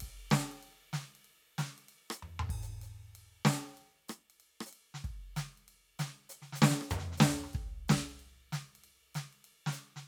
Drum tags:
rock, beat, 95 BPM, 4/4, crash, ride, hi-hat pedal, snare, cross-stick, high tom, mid tom, floor tom, kick

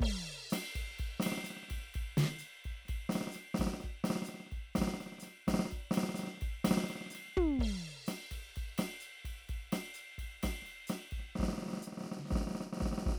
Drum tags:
bossa nova, beat, 127 BPM, 4/4, crash, ride, hi-hat pedal, snare, floor tom, kick

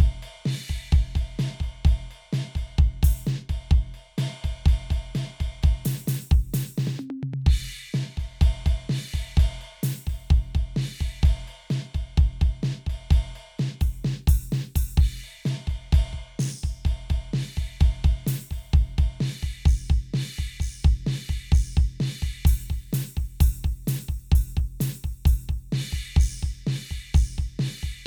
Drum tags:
rock, beat, 128 BPM, 4/4, crash, ride, open hi-hat, hi-hat pedal, snare, high tom, floor tom, kick

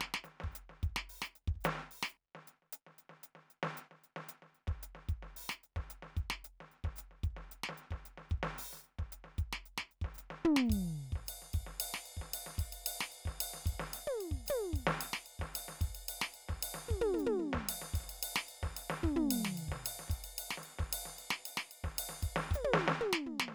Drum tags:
songo, beat, 112 BPM, 4/4, ride, ride bell, closed hi-hat, open hi-hat, hi-hat pedal, snare, high tom, mid tom, floor tom, kick

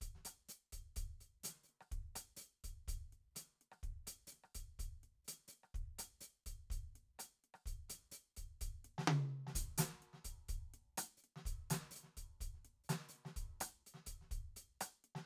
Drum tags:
Middle Eastern, beat, 126 BPM, 4/4, closed hi-hat, hi-hat pedal, snare, cross-stick, high tom, kick

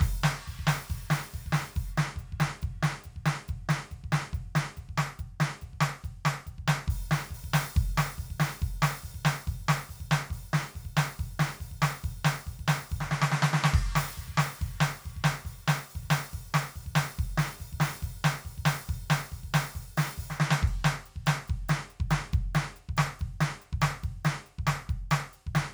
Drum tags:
punk, beat, 140 BPM, 4/4, crash, closed hi-hat, open hi-hat, hi-hat pedal, snare, kick

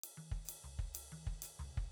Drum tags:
jazz, fill, 125 BPM, 4/4, ride, hi-hat pedal, high tom, floor tom, kick

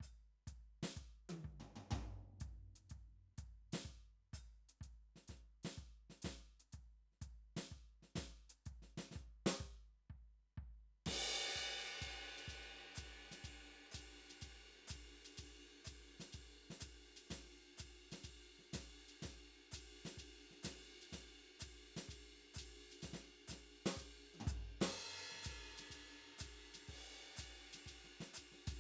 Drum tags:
jazz, beat, 125 BPM, 4/4, crash, ride, closed hi-hat, hi-hat pedal, snare, high tom, floor tom, kick

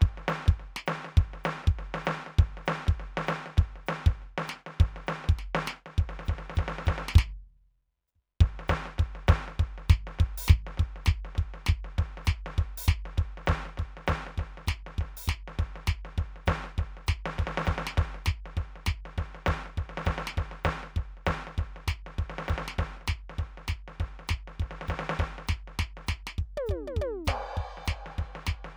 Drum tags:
rockabilly, beat, 200 BPM, 4/4, crash, open hi-hat, hi-hat pedal, snare, high tom, kick

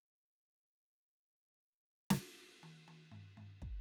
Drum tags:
indie rock, fill, 63 BPM, 4/4, ride, snare, high tom, mid tom, kick

